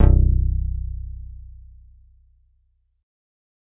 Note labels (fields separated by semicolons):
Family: bass; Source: synthesizer; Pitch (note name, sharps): B0; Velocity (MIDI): 75